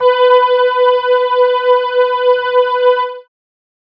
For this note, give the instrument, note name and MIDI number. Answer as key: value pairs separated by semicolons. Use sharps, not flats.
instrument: synthesizer keyboard; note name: B4; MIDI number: 71